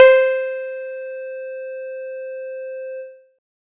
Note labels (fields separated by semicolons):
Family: guitar; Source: synthesizer; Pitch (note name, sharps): C5; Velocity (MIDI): 100